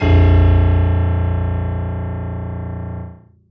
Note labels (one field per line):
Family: keyboard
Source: acoustic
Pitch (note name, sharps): A#0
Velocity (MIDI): 100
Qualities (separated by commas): reverb